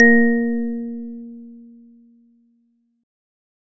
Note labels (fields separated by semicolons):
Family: organ; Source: electronic; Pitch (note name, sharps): A#3; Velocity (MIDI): 100